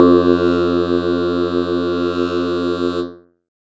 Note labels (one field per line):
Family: keyboard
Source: electronic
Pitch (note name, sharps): F2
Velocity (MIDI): 127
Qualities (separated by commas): bright, distorted, multiphonic